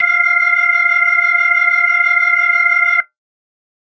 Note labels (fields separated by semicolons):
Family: organ; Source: electronic; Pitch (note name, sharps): F5; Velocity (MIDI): 50; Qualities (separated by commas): bright